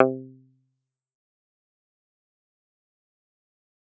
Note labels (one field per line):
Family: guitar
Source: electronic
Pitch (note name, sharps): C3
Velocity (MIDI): 100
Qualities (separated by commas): fast decay, percussive